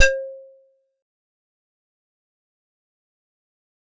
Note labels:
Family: keyboard; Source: acoustic; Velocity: 50; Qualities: fast decay, percussive

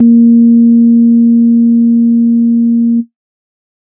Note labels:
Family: organ; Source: electronic; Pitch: A#3; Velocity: 50; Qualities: dark

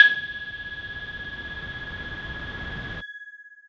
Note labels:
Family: voice; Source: synthesizer; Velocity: 50; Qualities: distorted, long release

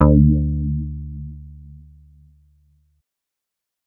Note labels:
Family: bass; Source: synthesizer; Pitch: D2; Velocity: 25; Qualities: dark, distorted

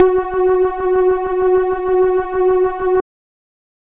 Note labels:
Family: bass; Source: synthesizer; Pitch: F#4; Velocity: 100; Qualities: dark

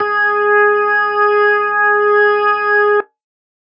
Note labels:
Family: organ; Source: electronic; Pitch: G#4; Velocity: 50

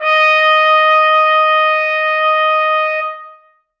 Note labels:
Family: brass; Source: acoustic; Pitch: D#5; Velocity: 100; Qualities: bright, reverb

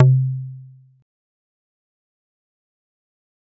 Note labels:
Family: mallet percussion; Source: acoustic; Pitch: C3; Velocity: 25; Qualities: fast decay, percussive

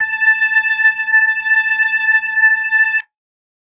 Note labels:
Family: organ; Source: electronic; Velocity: 75

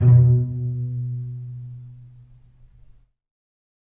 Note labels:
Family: string; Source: acoustic; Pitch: B2; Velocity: 25; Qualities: dark, reverb

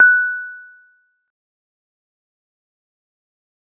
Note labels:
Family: mallet percussion; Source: acoustic; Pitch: F#6; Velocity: 25; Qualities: fast decay, percussive

